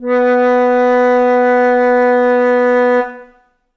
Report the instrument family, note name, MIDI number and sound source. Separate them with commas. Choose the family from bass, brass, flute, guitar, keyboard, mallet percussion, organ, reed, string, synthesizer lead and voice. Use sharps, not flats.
flute, B3, 59, acoustic